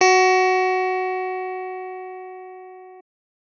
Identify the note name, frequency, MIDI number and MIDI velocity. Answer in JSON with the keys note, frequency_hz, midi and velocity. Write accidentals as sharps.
{"note": "F#4", "frequency_hz": 370, "midi": 66, "velocity": 127}